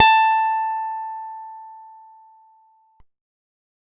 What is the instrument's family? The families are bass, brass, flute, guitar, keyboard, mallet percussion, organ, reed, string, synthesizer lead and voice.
guitar